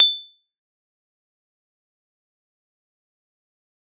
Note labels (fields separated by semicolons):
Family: mallet percussion; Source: acoustic; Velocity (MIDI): 100; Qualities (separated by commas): bright, fast decay, percussive